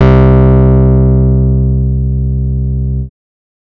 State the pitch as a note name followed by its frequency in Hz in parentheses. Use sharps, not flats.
C2 (65.41 Hz)